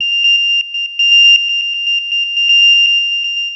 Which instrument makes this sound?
synthesizer lead